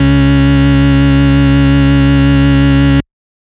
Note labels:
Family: organ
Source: electronic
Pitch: C#2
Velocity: 127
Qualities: bright, distorted

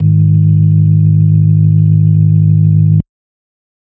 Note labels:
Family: organ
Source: electronic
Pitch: G#1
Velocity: 127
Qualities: dark, distorted

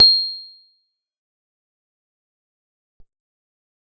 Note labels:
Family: guitar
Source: acoustic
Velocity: 100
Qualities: bright, fast decay, percussive

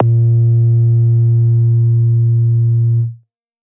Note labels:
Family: bass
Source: synthesizer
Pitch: A#2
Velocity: 127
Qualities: distorted

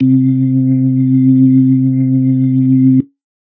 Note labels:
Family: organ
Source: electronic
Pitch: C3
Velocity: 25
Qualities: dark

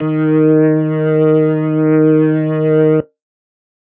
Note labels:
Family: organ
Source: electronic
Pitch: D#3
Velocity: 50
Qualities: distorted

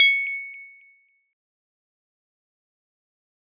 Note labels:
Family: mallet percussion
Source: acoustic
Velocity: 50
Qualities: fast decay, percussive

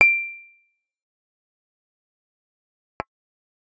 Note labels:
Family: bass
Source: synthesizer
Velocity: 50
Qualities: fast decay, percussive

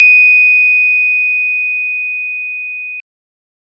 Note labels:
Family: organ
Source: electronic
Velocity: 25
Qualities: bright

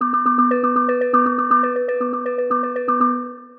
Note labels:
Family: mallet percussion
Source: synthesizer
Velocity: 75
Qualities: long release, multiphonic, percussive, tempo-synced

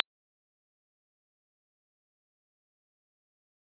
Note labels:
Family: mallet percussion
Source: acoustic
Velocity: 50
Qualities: dark, fast decay, percussive, reverb

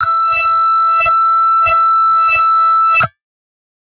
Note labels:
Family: guitar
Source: synthesizer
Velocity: 75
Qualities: bright, distorted

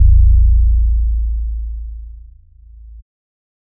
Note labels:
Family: bass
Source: synthesizer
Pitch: A0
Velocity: 100

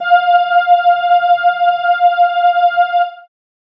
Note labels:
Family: keyboard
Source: synthesizer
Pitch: F5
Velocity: 25

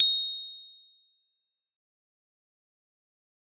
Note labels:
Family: mallet percussion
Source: acoustic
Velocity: 75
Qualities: bright, fast decay

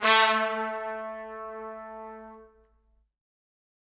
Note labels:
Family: brass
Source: acoustic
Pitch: A3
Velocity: 25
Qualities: reverb

